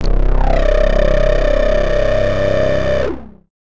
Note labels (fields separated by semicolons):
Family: bass; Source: synthesizer; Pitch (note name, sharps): C1; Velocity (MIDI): 25; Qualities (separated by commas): distorted